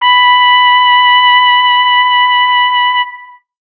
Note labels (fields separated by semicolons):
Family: brass; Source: acoustic; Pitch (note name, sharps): B5; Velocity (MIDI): 75; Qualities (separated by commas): distorted